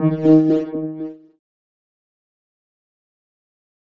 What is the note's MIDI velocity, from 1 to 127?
50